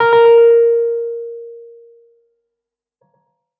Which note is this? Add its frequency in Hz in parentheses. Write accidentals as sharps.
A#4 (466.2 Hz)